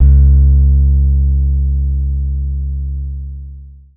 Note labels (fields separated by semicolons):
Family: guitar; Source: acoustic; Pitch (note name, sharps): C#2; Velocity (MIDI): 127; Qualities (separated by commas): dark, long release